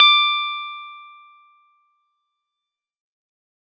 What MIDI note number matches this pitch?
86